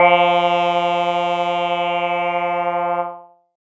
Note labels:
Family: keyboard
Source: electronic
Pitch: F3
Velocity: 75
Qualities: distorted, multiphonic

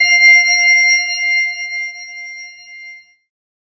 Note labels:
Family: keyboard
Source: synthesizer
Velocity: 100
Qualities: bright

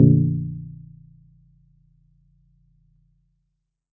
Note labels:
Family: mallet percussion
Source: acoustic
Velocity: 25

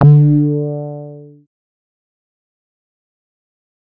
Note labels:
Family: bass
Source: synthesizer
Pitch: D3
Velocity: 127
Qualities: distorted, fast decay

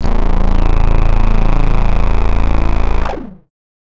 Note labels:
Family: bass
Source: synthesizer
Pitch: A0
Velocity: 75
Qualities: distorted

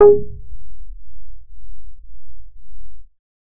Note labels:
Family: bass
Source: synthesizer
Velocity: 50

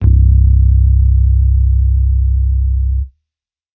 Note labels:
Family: bass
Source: electronic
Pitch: C1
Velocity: 25

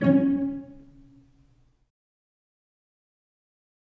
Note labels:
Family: string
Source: acoustic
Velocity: 75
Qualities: dark, fast decay, reverb

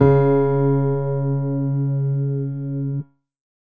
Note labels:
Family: keyboard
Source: electronic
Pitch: C#3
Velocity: 50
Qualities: reverb

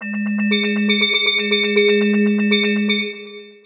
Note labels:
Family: mallet percussion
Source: synthesizer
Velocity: 25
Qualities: long release, multiphonic, tempo-synced

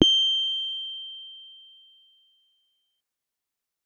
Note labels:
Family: keyboard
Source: electronic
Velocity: 25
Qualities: bright

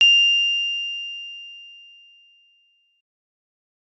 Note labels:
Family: keyboard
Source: electronic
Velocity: 100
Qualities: bright

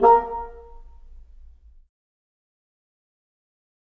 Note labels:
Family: reed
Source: acoustic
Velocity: 50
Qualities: fast decay, percussive, reverb

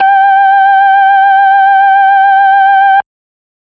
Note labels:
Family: organ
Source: electronic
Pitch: G5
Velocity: 127

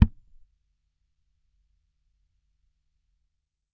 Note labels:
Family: bass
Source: electronic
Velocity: 25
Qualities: percussive

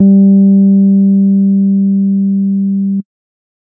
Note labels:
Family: keyboard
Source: electronic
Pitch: G3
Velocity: 50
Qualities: dark

